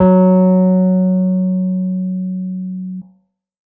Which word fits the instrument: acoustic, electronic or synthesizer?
electronic